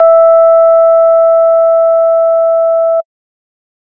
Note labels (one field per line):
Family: organ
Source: electronic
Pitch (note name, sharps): E5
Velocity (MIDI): 25